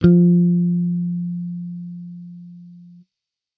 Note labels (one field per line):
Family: bass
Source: electronic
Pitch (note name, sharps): F3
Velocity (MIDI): 50